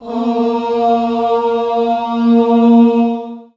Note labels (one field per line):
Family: voice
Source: acoustic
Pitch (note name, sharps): A#3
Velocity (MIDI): 50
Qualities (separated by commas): long release, reverb